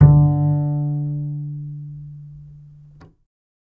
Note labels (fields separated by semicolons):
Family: bass; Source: electronic; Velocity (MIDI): 75; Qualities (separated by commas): reverb